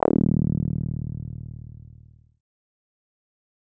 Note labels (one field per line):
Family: synthesizer lead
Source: synthesizer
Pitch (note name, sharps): D#1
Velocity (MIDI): 100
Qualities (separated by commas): distorted, fast decay